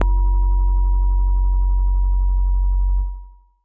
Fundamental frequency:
46.25 Hz